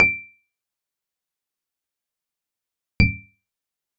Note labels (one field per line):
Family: guitar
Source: acoustic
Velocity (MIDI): 50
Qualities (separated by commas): percussive